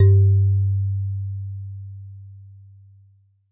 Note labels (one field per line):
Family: mallet percussion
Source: acoustic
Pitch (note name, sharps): G2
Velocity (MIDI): 25